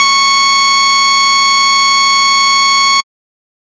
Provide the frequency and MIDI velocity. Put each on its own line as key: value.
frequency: 1109 Hz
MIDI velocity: 75